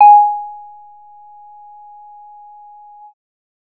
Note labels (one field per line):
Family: bass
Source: synthesizer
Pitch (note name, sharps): G#5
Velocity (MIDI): 127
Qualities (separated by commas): percussive